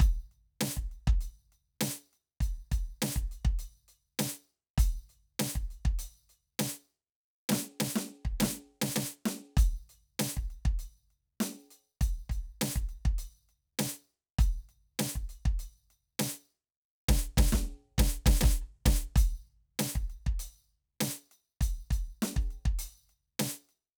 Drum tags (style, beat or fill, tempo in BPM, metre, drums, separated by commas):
Latin funk, beat, 100 BPM, 4/4, crash, closed hi-hat, snare, cross-stick, kick